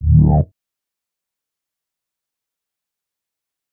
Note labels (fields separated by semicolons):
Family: bass; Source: synthesizer; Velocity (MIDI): 50; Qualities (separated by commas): distorted, fast decay